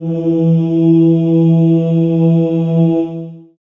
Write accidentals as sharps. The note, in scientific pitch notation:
E3